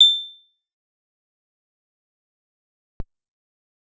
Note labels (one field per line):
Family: guitar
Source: acoustic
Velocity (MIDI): 25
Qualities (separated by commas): bright, fast decay, percussive